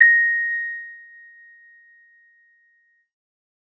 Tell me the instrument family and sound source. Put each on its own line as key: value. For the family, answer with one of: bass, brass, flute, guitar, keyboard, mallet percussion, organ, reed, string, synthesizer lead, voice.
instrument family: keyboard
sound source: electronic